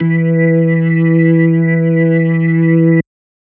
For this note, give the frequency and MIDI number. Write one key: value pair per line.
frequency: 164.8 Hz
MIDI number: 52